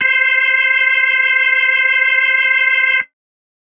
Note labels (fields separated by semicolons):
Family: organ; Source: electronic; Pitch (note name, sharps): C5; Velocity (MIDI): 75; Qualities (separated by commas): distorted